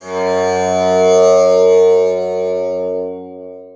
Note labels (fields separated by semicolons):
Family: guitar; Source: acoustic; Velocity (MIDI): 100; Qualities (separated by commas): bright, long release, reverb